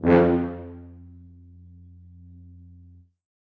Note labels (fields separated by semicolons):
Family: brass; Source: acoustic; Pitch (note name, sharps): F2; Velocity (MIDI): 50; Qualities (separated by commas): reverb